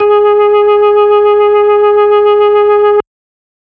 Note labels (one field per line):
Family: organ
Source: electronic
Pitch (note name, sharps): G#4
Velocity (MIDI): 75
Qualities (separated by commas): distorted